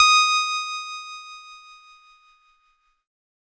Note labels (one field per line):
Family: keyboard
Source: electronic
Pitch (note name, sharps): D#6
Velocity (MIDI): 50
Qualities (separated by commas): bright, distorted